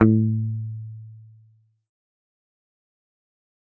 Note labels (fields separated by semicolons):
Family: guitar; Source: electronic; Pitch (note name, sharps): A2; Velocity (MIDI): 100; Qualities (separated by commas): fast decay